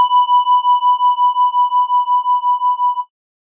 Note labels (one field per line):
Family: organ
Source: electronic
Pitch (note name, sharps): B5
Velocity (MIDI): 25